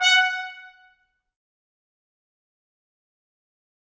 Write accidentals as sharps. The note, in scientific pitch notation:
F#5